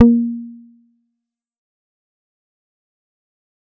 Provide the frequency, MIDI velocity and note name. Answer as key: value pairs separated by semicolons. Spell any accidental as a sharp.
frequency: 233.1 Hz; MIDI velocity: 75; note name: A#3